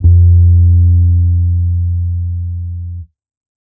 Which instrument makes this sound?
electronic bass